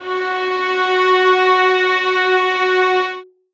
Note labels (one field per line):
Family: string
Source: acoustic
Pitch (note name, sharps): F#4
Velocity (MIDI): 25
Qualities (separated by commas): reverb